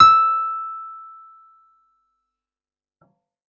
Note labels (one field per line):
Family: keyboard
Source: electronic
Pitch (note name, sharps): E6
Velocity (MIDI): 127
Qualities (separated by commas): fast decay